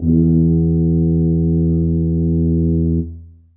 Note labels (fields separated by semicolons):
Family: brass; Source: acoustic; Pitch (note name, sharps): E2; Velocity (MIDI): 50; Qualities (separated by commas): dark, reverb